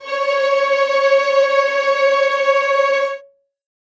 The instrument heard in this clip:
acoustic string instrument